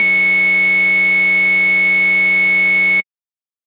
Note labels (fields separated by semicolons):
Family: bass; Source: synthesizer; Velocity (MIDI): 25; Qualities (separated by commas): bright, distorted